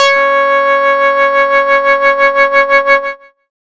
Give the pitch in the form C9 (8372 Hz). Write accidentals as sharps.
C#5 (554.4 Hz)